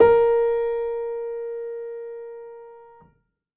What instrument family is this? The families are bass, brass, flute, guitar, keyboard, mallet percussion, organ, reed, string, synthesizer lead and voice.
keyboard